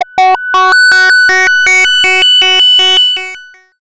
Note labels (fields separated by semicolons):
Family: bass; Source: synthesizer; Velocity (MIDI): 25; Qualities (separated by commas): bright, distorted, long release, multiphonic, tempo-synced